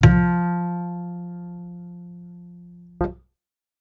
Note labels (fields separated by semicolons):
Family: bass; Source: acoustic; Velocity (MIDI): 127